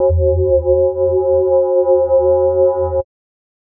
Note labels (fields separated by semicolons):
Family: mallet percussion; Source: electronic; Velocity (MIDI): 50; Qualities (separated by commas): multiphonic, non-linear envelope